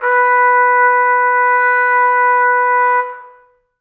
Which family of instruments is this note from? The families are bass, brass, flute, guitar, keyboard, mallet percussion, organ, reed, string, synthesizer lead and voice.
brass